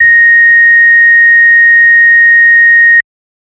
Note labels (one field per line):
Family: organ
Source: electronic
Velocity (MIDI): 127